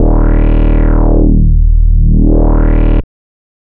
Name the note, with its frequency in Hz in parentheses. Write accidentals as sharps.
D#1 (38.89 Hz)